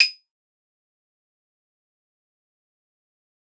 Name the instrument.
acoustic guitar